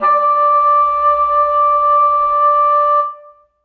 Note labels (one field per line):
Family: reed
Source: acoustic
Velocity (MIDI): 50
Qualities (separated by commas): reverb